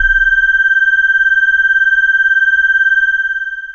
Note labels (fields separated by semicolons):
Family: bass; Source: synthesizer; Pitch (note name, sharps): G6; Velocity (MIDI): 25; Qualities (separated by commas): long release